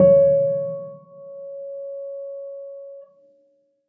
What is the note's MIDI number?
73